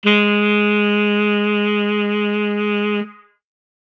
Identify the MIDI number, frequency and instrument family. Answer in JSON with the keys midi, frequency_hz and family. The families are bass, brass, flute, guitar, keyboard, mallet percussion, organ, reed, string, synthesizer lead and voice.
{"midi": 56, "frequency_hz": 207.7, "family": "reed"}